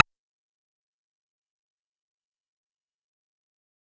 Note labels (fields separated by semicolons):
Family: bass; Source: synthesizer; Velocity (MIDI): 100; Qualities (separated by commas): distorted, fast decay, percussive